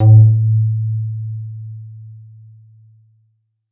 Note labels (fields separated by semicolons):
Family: guitar; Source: electronic; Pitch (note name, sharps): A2; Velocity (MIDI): 75; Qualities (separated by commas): dark, reverb